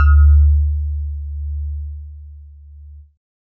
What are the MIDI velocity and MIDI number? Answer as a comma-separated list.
127, 38